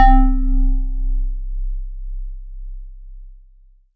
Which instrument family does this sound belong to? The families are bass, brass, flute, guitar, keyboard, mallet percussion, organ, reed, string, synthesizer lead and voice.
mallet percussion